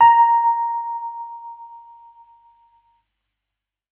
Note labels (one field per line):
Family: keyboard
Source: electronic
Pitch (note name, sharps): A#5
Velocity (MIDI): 75